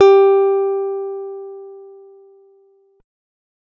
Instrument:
acoustic guitar